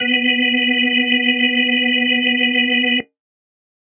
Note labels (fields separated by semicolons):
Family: organ; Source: electronic; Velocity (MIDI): 75